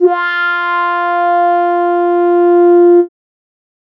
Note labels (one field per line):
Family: keyboard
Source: synthesizer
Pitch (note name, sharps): F4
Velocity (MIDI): 127